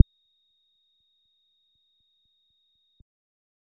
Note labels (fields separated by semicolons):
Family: bass; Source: synthesizer; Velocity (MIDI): 127; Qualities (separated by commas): dark, percussive